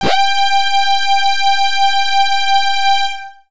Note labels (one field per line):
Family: bass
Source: synthesizer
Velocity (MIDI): 127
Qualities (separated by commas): bright, distorted